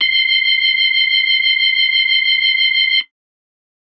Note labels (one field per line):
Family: organ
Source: electronic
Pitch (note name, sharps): C6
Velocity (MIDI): 100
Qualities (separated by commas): distorted